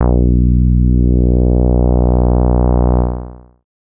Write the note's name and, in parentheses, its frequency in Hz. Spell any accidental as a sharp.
B1 (61.74 Hz)